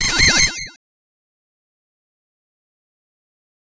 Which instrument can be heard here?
synthesizer bass